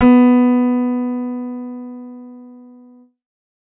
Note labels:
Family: keyboard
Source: synthesizer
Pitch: B3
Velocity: 127

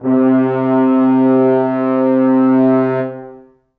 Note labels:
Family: brass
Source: acoustic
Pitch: C3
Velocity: 100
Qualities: dark, long release, reverb

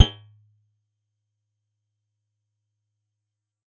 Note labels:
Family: guitar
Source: acoustic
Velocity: 75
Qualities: percussive

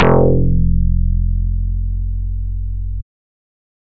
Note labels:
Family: bass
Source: synthesizer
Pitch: F1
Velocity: 75

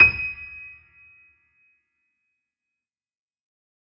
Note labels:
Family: keyboard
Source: acoustic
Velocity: 100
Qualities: fast decay, percussive, reverb

